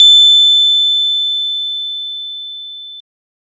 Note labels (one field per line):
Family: organ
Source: electronic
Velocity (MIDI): 50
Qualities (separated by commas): bright